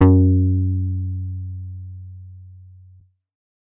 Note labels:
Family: bass; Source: synthesizer; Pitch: F#2; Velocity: 127; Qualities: dark

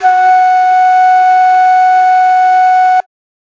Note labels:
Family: flute; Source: acoustic; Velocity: 127

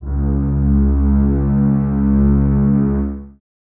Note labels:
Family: string; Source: acoustic; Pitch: C#2; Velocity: 50; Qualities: dark, reverb

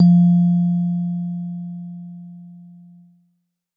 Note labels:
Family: mallet percussion; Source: acoustic; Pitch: F3; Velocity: 100

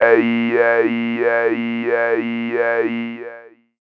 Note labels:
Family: voice; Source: synthesizer; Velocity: 50; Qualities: long release, non-linear envelope, tempo-synced

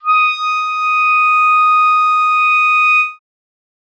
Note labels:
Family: reed; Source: acoustic; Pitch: D#6; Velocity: 50

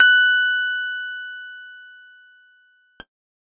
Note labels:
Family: keyboard; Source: electronic; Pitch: F#6; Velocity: 25; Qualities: bright

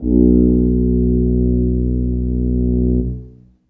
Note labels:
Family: brass; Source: acoustic; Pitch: B1; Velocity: 25; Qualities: dark, reverb

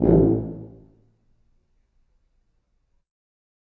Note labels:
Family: brass; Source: acoustic; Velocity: 75; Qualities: dark, reverb

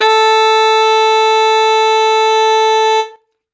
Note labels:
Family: reed; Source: acoustic; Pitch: A4; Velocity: 127; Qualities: reverb

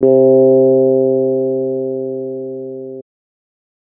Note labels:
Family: keyboard; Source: electronic; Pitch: C3; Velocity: 25

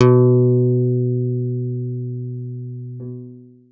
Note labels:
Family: guitar; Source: electronic; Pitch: B2; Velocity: 100; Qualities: long release

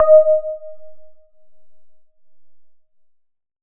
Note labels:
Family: synthesizer lead; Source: synthesizer; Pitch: D#5; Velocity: 25

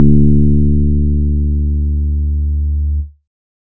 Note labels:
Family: keyboard; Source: electronic; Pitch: D2; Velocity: 127

